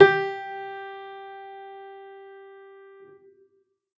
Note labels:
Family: keyboard; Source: acoustic; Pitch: G4; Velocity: 127; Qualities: reverb

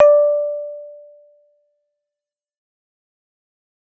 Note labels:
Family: keyboard; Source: electronic; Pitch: D5; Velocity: 75; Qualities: fast decay

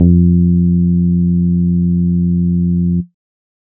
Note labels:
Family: bass; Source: synthesizer; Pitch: F2; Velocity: 25

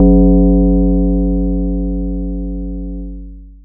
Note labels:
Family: mallet percussion; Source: acoustic; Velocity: 75; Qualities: distorted, long release

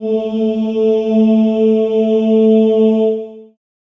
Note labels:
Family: voice; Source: acoustic; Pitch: A3; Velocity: 50; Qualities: dark, long release, reverb

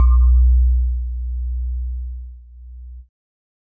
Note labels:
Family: keyboard; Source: electronic; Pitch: B1; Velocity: 75; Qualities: multiphonic

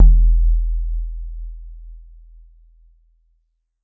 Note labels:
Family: mallet percussion; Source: acoustic; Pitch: E1; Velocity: 50

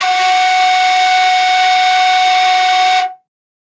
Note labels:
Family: flute; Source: acoustic; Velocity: 127

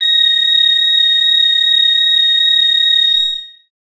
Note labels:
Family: bass; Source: synthesizer; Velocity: 100; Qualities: distorted, long release, multiphonic

